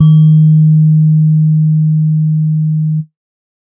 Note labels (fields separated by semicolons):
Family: keyboard; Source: electronic; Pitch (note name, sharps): D#3; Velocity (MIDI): 75